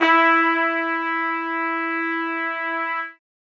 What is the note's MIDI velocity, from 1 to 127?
75